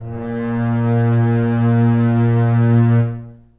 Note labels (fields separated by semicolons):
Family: string; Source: acoustic; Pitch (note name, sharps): A#2; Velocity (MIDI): 25; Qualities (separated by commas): reverb